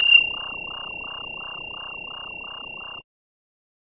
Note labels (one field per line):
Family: bass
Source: synthesizer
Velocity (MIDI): 127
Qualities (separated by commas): bright